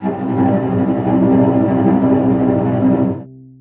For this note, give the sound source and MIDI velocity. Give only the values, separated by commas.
acoustic, 75